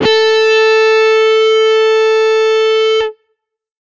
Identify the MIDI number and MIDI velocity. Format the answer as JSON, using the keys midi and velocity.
{"midi": 69, "velocity": 50}